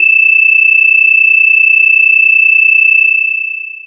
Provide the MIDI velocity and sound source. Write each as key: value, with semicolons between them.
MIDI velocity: 75; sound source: synthesizer